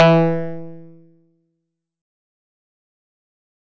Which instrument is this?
acoustic guitar